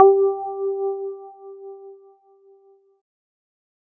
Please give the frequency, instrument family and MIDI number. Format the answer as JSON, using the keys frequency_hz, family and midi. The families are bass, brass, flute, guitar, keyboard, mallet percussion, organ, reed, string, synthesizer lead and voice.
{"frequency_hz": 392, "family": "keyboard", "midi": 67}